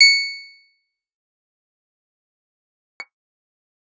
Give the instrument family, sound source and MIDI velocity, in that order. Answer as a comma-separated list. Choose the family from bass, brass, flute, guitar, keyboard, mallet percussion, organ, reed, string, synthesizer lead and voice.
guitar, electronic, 100